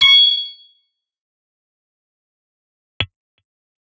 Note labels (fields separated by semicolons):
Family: guitar; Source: electronic; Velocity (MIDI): 100; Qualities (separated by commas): bright, distorted, fast decay, percussive